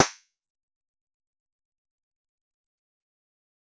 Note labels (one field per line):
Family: guitar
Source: synthesizer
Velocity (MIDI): 100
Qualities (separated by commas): fast decay, percussive